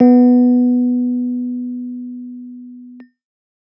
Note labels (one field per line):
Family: keyboard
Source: electronic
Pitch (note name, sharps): B3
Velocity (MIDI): 50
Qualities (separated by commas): dark